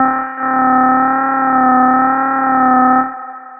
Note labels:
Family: bass; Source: synthesizer; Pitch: C4; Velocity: 50; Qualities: long release, reverb

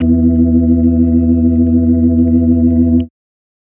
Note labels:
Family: organ; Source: electronic; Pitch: E2; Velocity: 100; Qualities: dark

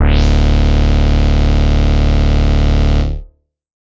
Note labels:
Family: bass; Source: synthesizer; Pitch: D1; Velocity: 127; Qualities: distorted

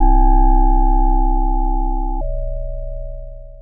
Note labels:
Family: mallet percussion; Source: synthesizer; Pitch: C1; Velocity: 75; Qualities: long release, multiphonic

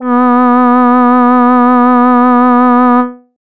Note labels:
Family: voice; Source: synthesizer; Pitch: B3; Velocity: 75

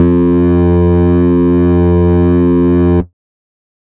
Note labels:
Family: bass; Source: synthesizer; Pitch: F2; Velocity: 127; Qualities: distorted, multiphonic, tempo-synced

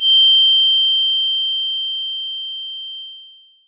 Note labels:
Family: mallet percussion; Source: electronic; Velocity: 100; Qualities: bright, multiphonic

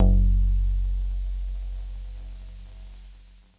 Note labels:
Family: guitar; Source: electronic; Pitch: F#1; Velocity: 127

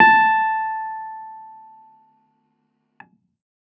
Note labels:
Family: keyboard; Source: electronic; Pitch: A5; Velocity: 50; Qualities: distorted

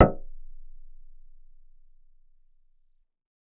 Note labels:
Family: bass; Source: synthesizer; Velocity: 75; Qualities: reverb

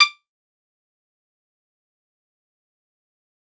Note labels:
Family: guitar; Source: acoustic; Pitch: D6; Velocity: 25; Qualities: fast decay, percussive

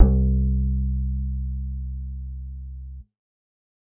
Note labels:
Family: bass; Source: synthesizer; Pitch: C2; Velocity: 100; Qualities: dark, reverb

